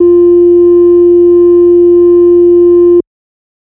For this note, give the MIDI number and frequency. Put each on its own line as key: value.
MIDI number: 65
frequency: 349.2 Hz